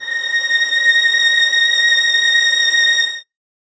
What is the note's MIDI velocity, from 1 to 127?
75